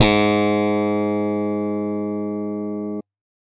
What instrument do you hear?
electronic bass